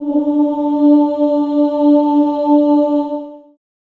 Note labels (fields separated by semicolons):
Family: voice; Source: acoustic; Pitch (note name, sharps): D4; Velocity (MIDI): 75; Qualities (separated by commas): dark, long release, reverb